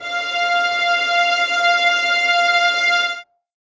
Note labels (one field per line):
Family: string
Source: acoustic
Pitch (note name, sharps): F5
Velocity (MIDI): 75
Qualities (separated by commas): reverb